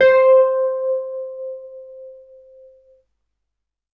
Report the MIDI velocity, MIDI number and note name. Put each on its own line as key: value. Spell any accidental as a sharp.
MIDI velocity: 100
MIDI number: 72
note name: C5